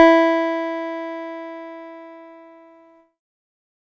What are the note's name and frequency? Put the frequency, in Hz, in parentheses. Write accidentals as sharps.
E4 (329.6 Hz)